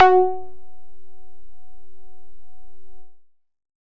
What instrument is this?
synthesizer bass